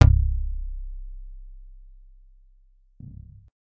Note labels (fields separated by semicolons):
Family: guitar; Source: electronic; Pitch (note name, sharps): C1; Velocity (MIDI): 127